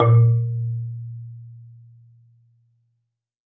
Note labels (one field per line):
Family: mallet percussion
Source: acoustic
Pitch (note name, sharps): A#2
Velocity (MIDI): 25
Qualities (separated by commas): dark, reverb